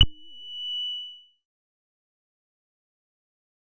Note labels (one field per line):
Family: bass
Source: synthesizer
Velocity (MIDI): 25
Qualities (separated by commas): fast decay